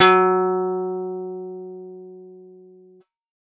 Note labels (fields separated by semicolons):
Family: guitar; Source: synthesizer; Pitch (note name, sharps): F#3; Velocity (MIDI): 25